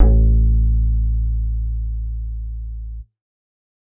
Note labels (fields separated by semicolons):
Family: bass; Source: synthesizer; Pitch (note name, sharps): A1; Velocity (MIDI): 127; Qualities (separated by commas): dark, reverb